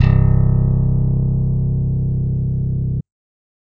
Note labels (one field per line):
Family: bass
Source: electronic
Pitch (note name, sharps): C1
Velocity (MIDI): 127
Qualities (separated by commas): bright